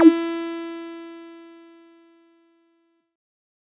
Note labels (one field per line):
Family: bass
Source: synthesizer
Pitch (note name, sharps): E4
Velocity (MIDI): 75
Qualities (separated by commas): bright, distorted